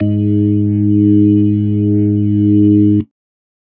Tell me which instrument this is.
electronic organ